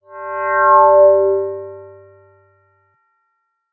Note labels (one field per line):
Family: mallet percussion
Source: electronic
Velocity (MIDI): 25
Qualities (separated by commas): bright